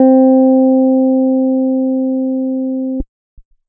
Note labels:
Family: keyboard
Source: electronic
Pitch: C4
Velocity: 50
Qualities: dark

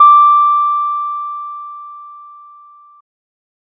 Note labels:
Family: bass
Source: synthesizer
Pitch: D6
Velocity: 50

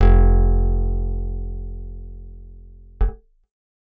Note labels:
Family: guitar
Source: acoustic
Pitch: F1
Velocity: 100

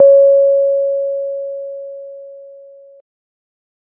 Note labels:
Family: keyboard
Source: electronic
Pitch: C#5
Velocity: 75

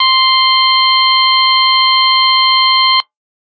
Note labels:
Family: organ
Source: electronic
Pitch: C6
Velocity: 25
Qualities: bright

